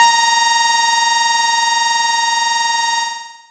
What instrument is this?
synthesizer bass